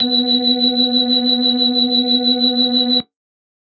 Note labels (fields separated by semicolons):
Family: organ; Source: electronic; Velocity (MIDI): 127; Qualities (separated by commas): bright